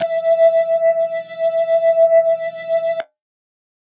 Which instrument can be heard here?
electronic organ